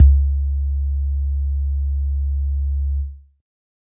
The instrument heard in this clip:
electronic keyboard